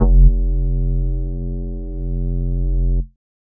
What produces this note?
synthesizer flute